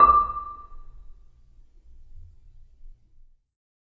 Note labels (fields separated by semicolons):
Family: mallet percussion; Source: acoustic; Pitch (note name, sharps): D6; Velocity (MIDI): 75; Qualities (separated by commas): percussive, reverb